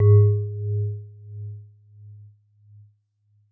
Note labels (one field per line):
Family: mallet percussion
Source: acoustic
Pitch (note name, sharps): G#2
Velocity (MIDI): 50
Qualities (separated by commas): dark, non-linear envelope